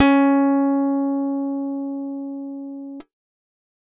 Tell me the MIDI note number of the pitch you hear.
61